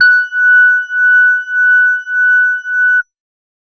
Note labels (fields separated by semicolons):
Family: organ; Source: electronic; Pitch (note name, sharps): F#6; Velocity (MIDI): 75